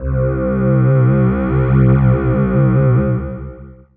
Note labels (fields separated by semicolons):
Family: voice; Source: synthesizer; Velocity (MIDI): 50; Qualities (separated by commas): distorted, long release